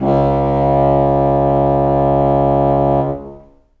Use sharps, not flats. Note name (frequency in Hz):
C#2 (69.3 Hz)